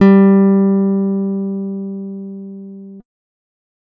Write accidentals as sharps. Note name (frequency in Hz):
G3 (196 Hz)